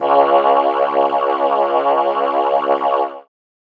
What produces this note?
synthesizer keyboard